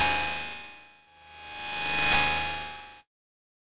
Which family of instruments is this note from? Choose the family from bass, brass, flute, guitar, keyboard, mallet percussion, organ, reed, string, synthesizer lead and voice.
guitar